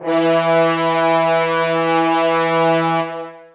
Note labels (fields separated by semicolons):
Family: brass; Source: acoustic; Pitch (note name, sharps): E3; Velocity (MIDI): 127; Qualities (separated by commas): long release, reverb